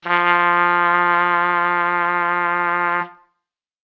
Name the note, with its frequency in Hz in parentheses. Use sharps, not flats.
F3 (174.6 Hz)